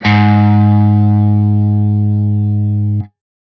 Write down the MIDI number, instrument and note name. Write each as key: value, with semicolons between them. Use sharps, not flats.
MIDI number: 44; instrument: electronic guitar; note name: G#2